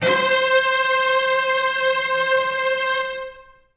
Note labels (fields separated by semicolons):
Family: string; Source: acoustic; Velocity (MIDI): 127; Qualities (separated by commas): reverb